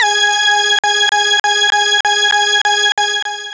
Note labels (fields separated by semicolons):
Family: synthesizer lead; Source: synthesizer; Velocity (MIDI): 75; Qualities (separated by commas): bright, long release